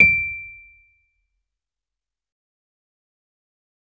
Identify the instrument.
electronic keyboard